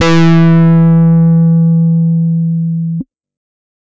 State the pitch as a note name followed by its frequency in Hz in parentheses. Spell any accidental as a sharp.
E3 (164.8 Hz)